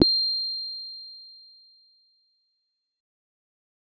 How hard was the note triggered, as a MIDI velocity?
25